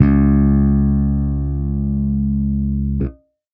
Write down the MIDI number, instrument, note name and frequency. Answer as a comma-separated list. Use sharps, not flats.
37, electronic bass, C#2, 69.3 Hz